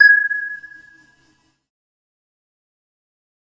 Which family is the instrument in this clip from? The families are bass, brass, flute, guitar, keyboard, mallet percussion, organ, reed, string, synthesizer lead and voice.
keyboard